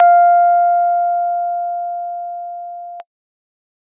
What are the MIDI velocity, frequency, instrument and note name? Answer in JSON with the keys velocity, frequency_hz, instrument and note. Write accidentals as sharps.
{"velocity": 50, "frequency_hz": 698.5, "instrument": "electronic keyboard", "note": "F5"}